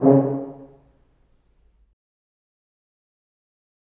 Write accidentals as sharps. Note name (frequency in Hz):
C#3 (138.6 Hz)